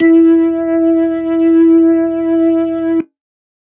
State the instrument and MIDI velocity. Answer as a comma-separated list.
electronic organ, 100